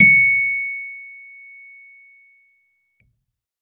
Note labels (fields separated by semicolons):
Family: keyboard; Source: electronic; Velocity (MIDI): 50